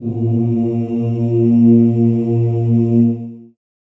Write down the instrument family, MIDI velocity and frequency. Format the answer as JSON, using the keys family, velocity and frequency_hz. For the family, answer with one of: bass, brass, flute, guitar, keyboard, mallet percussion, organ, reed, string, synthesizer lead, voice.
{"family": "voice", "velocity": 100, "frequency_hz": 116.5}